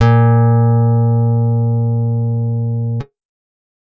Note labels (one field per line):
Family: guitar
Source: acoustic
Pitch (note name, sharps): A#2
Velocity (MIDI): 25